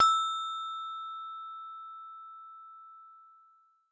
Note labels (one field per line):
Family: mallet percussion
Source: acoustic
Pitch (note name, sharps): E6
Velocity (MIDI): 75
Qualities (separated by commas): bright